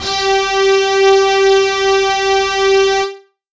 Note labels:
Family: guitar; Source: electronic; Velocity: 127; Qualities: distorted

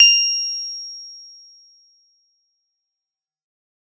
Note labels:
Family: guitar; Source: synthesizer; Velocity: 100; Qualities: bright

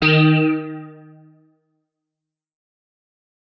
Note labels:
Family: guitar; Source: electronic; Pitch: D#3; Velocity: 100; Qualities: fast decay

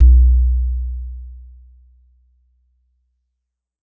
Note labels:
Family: mallet percussion; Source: acoustic; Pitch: B1; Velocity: 75; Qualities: dark, non-linear envelope

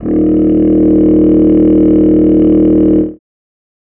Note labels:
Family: reed; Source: acoustic; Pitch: D#1; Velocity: 50

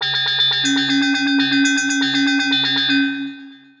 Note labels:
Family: mallet percussion; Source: synthesizer; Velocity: 100; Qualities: long release, multiphonic, tempo-synced

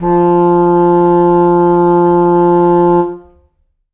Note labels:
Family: reed; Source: acoustic; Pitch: F3; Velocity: 25; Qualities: reverb

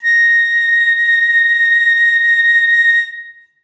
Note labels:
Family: flute; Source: acoustic; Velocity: 75; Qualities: reverb

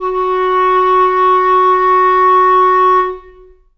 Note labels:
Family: reed; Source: acoustic; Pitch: F#4; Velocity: 25; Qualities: long release, reverb

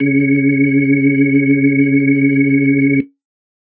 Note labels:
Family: organ; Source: electronic; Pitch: C#3; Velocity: 127; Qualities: reverb

